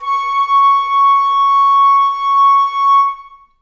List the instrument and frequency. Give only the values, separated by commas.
acoustic flute, 1109 Hz